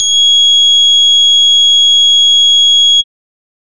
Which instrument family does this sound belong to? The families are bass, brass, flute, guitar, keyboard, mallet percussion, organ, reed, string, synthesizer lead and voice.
bass